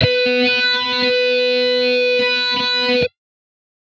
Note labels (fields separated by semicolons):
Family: guitar; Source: synthesizer; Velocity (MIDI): 100